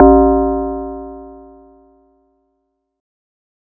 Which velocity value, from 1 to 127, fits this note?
50